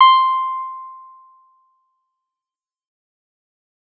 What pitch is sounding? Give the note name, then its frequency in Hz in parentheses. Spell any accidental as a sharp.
C6 (1047 Hz)